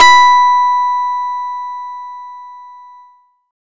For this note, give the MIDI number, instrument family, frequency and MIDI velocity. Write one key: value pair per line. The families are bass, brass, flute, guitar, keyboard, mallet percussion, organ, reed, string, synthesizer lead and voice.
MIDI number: 83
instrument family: guitar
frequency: 987.8 Hz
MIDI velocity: 100